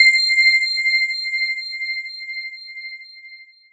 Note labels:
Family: mallet percussion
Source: electronic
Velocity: 50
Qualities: bright, long release

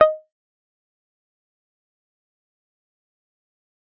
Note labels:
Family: guitar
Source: electronic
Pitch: D#5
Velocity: 50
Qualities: fast decay, percussive

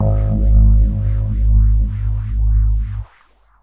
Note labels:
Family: keyboard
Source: electronic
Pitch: G#1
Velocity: 25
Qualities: dark, non-linear envelope

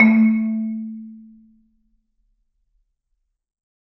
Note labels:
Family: mallet percussion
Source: acoustic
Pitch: A3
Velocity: 100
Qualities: reverb

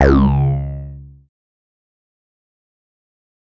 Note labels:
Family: bass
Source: synthesizer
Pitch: C#2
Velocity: 75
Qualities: distorted, fast decay

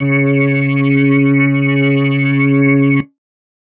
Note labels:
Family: keyboard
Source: electronic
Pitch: C#3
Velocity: 127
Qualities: distorted

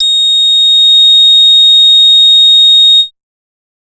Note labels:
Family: bass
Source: synthesizer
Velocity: 25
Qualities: multiphonic

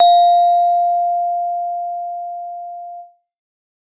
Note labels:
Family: mallet percussion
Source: acoustic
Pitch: F5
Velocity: 127

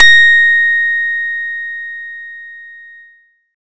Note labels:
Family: guitar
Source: acoustic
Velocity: 75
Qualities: bright

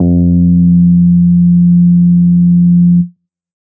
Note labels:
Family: bass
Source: synthesizer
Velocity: 127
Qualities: dark

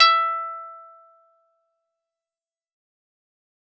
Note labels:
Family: guitar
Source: acoustic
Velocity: 25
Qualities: fast decay, reverb

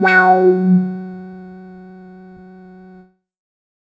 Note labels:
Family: bass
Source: synthesizer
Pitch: F#3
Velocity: 25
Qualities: distorted, non-linear envelope

